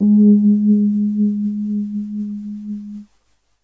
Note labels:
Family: keyboard; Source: electronic; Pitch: G#3; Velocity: 25; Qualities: dark

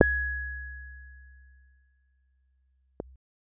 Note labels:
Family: keyboard; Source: electronic; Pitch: G#6; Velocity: 50; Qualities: dark

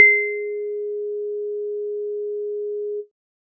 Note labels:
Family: keyboard; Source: electronic; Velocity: 127

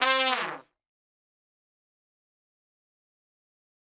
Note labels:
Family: brass; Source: acoustic; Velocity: 127; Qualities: bright, fast decay, reverb

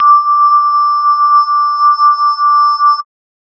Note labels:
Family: mallet percussion; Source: synthesizer; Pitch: D6; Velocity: 25; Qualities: multiphonic, non-linear envelope

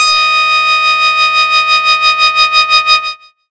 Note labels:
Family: bass; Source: synthesizer; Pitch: D#6; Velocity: 100; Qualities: bright, distorted

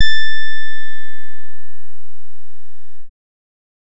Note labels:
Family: bass; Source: synthesizer; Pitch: A6; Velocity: 25; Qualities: distorted

